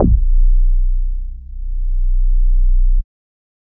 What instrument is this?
synthesizer bass